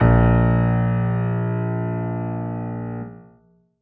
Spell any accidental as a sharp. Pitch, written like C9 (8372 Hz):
A#1 (58.27 Hz)